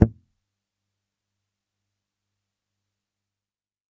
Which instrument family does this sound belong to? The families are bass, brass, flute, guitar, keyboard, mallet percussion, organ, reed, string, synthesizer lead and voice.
bass